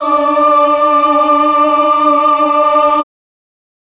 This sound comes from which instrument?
electronic voice